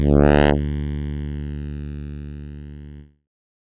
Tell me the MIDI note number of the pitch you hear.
38